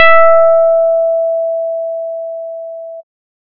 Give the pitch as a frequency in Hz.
659.3 Hz